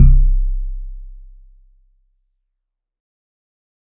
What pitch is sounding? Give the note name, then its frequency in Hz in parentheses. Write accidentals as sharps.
C1 (32.7 Hz)